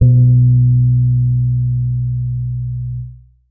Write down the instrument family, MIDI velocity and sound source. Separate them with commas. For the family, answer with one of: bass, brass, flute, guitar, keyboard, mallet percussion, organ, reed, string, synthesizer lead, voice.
keyboard, 25, electronic